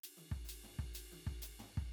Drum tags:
jazz
fill
125 BPM
4/4
ride, hi-hat pedal, high tom, floor tom, kick

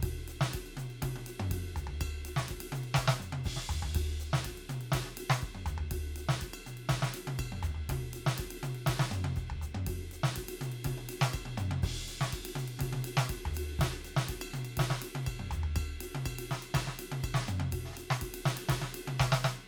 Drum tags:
Latin
beat
122 BPM
4/4
ride, ride bell, hi-hat pedal, snare, high tom, mid tom, floor tom, kick

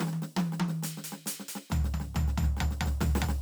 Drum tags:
hip-hop
fill
70 BPM
4/4
closed hi-hat, snare, high tom, floor tom

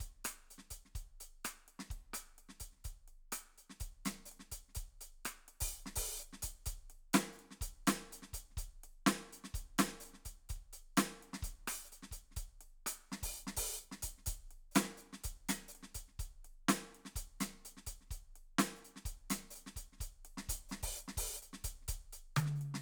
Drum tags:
Middle Eastern
beat
126 BPM
4/4
closed hi-hat, open hi-hat, hi-hat pedal, snare, cross-stick, high tom, kick

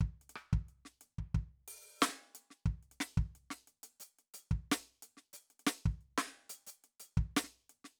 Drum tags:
folk rock
beat
90 BPM
4/4
closed hi-hat, open hi-hat, hi-hat pedal, snare, cross-stick, kick

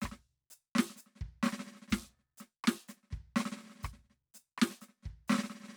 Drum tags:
New Orleans second line
beat
124 BPM
4/4
hi-hat pedal, snare, cross-stick, kick

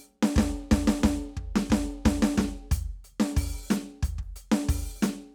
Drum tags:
Afrobeat
beat
90 BPM
4/4
crash, ride, closed hi-hat, open hi-hat, hi-hat pedal, snare, cross-stick, kick

